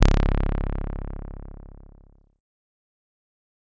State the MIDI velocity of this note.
127